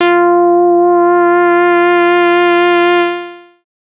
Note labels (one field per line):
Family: bass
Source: synthesizer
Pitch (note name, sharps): F4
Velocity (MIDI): 127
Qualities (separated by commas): distorted, long release